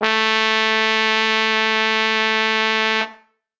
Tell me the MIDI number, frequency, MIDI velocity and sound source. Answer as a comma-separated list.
57, 220 Hz, 127, acoustic